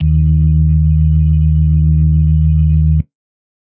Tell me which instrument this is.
electronic organ